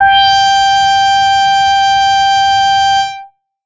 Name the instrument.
synthesizer bass